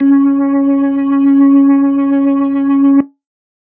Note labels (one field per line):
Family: organ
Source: electronic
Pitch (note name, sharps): C#4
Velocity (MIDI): 75